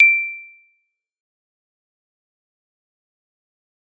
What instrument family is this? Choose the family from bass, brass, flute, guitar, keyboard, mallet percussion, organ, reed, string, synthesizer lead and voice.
mallet percussion